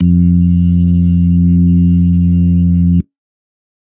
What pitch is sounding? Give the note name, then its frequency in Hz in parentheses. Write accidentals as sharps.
F2 (87.31 Hz)